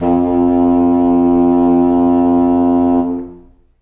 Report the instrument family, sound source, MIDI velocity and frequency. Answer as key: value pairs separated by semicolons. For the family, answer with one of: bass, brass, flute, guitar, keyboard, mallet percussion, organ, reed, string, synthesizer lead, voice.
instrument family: reed; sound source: acoustic; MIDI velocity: 25; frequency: 87.31 Hz